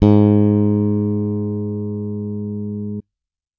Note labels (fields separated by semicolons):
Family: bass; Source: electronic; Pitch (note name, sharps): G#2; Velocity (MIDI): 100